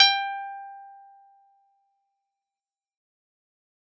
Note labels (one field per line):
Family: guitar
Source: acoustic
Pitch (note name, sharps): G5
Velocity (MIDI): 127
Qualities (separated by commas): bright, fast decay, reverb